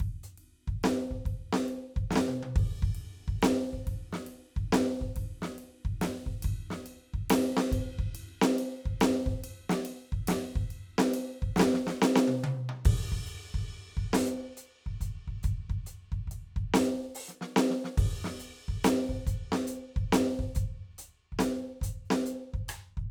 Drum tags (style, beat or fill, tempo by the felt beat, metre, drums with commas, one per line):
rock
beat
46.7 dotted-quarter beats per minute (140 eighth notes per minute)
6/8
crash, ride, ride bell, closed hi-hat, open hi-hat, hi-hat pedal, snare, cross-stick, high tom, kick